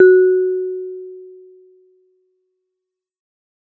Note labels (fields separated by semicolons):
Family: mallet percussion; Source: acoustic; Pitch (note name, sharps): F#4; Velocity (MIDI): 100; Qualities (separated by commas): dark